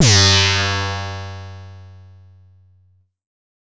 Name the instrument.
synthesizer bass